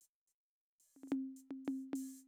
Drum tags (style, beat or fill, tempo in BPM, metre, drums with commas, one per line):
Afro-Cuban
fill
105 BPM
4/4
hi-hat pedal, high tom